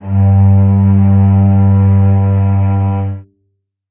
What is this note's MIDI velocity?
25